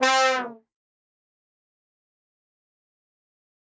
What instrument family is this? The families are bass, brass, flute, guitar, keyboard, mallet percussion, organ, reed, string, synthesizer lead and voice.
brass